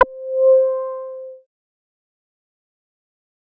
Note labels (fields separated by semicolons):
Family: bass; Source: synthesizer; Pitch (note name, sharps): C5; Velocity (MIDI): 100; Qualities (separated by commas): fast decay